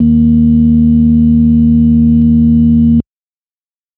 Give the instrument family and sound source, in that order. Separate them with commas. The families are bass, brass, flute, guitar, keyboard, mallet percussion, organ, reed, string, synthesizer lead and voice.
organ, electronic